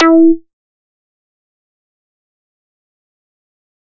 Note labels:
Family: bass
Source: synthesizer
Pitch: E4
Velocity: 75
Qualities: fast decay, percussive

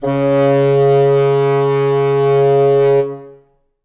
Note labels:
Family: reed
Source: acoustic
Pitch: C#3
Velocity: 75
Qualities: reverb

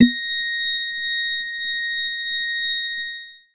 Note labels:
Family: organ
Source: electronic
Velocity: 75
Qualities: reverb

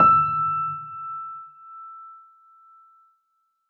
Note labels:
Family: keyboard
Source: acoustic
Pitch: E6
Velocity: 75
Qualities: reverb

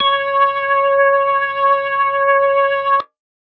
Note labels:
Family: organ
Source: electronic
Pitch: C#5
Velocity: 100

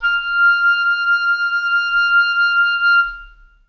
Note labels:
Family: reed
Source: acoustic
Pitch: F6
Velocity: 50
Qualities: long release, reverb

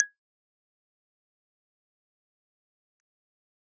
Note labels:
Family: keyboard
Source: electronic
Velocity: 127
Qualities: fast decay, percussive

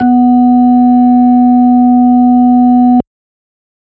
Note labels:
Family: organ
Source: electronic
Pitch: B3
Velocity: 127

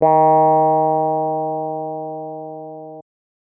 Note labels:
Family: keyboard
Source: electronic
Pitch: D#3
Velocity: 50

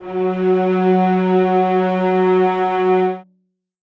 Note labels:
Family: string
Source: acoustic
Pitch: F#3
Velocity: 50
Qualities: reverb

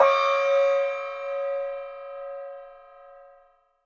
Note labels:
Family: mallet percussion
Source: acoustic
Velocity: 127

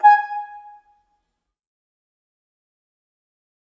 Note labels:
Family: flute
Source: acoustic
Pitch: G#5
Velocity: 50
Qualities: fast decay, percussive, reverb

